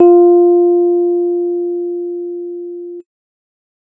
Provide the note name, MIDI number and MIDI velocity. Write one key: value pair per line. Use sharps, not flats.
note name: F4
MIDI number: 65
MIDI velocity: 25